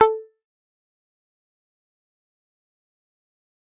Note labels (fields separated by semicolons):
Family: guitar; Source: electronic; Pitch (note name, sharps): A4; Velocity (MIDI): 50; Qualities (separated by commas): fast decay, percussive